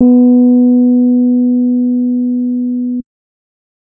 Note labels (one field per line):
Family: keyboard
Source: electronic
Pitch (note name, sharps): B3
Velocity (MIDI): 50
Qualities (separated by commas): dark